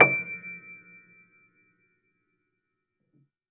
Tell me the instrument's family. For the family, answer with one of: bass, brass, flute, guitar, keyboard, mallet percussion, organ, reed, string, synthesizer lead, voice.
keyboard